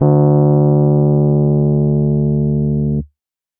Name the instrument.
electronic keyboard